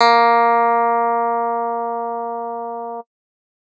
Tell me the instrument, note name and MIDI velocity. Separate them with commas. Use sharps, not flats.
electronic guitar, A#3, 127